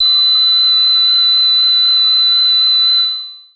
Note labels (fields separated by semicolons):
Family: voice; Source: synthesizer; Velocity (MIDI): 75; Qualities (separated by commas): bright, long release